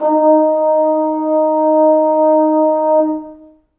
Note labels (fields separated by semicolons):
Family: brass; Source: acoustic; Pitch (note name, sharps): D#4; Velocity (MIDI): 50; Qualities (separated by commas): long release, reverb